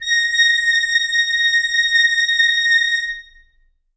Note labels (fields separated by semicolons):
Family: reed; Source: acoustic; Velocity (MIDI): 127; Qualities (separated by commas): reverb